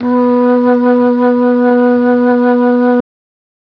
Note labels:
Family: flute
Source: electronic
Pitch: B3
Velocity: 127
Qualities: dark

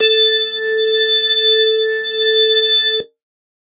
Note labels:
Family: organ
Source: electronic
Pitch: A4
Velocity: 100

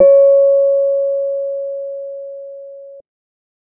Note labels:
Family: keyboard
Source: electronic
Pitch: C#5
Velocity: 25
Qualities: dark

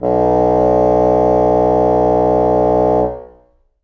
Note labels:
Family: reed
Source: acoustic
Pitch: B1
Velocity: 100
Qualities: reverb

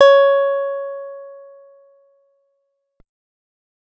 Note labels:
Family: guitar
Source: acoustic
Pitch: C#5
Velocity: 25

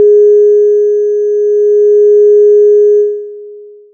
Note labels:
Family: synthesizer lead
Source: synthesizer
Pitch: G#4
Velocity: 25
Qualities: long release

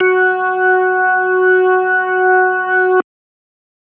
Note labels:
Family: organ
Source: electronic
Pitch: F#4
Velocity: 127

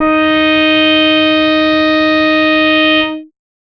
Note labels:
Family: bass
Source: synthesizer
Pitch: D#4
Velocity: 50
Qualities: bright, distorted

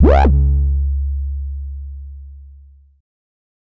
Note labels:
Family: bass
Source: synthesizer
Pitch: C#2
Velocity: 75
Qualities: distorted

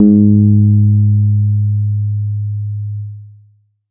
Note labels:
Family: bass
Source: synthesizer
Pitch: G#2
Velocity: 25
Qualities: distorted, long release

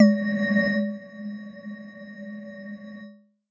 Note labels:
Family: mallet percussion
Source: electronic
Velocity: 127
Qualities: dark, non-linear envelope

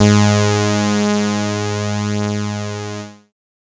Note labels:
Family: bass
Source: synthesizer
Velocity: 75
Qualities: bright, distorted

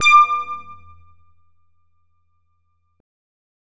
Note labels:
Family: bass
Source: synthesizer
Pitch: D6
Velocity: 100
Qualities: bright, distorted

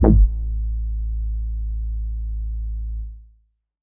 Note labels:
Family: bass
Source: synthesizer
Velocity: 25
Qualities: distorted, tempo-synced

